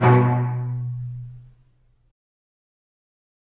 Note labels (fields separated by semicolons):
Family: string; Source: acoustic; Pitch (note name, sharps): B2; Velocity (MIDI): 75; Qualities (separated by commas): fast decay, reverb